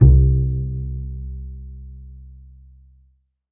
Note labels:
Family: string; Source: acoustic; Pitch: C2; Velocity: 100; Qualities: dark, reverb

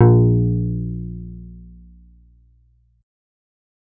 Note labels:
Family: bass; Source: synthesizer; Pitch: A#1; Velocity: 75

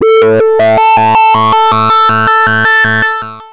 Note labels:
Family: bass; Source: synthesizer; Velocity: 127; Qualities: distorted, long release, multiphonic, tempo-synced

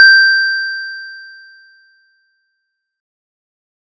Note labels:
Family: keyboard; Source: electronic; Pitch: G6; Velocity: 127; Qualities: bright, distorted

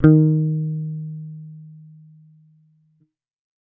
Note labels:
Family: bass; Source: electronic; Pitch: D#3; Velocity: 100

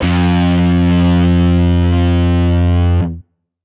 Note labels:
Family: guitar; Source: electronic; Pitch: F2; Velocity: 100; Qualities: bright, distorted

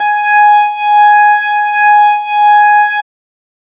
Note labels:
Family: organ; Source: electronic; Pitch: G#5; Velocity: 127

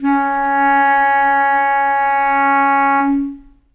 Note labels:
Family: reed; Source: acoustic; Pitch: C#4; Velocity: 50; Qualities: long release, reverb

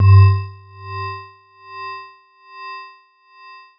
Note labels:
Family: mallet percussion; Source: electronic; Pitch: G2; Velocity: 127; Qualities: long release

